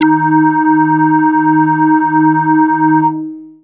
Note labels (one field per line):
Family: bass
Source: synthesizer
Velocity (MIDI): 100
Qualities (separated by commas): distorted, long release, multiphonic